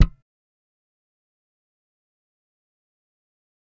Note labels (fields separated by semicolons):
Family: bass; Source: electronic; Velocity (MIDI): 127; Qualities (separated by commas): fast decay, percussive